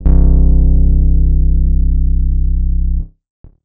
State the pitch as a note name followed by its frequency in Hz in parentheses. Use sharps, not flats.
C1 (32.7 Hz)